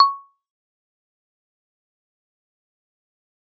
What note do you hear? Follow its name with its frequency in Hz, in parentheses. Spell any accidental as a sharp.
C#6 (1109 Hz)